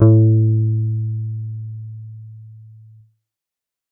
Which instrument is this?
synthesizer bass